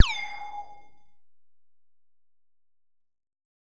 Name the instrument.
synthesizer bass